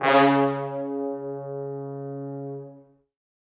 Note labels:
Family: brass; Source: acoustic; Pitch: C#3; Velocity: 127; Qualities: bright, reverb

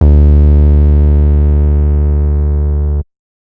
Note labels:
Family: bass; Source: synthesizer; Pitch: D2; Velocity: 127; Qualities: distorted

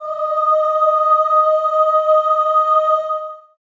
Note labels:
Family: voice; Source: acoustic; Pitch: D#5; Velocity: 50; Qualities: reverb

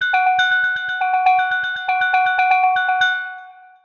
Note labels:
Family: mallet percussion; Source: synthesizer; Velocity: 100; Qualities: long release, multiphonic, percussive, tempo-synced

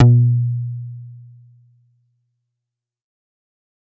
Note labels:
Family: bass; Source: synthesizer; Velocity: 127; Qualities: distorted, fast decay

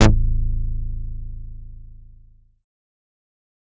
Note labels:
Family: bass; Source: synthesizer; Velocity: 75; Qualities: distorted, fast decay

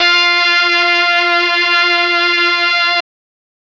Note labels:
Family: brass; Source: electronic; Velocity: 127; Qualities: bright, distorted

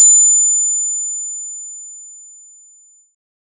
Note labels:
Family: bass; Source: synthesizer; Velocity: 50; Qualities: bright

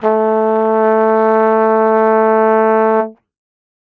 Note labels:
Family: brass; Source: acoustic; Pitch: A3; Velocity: 50

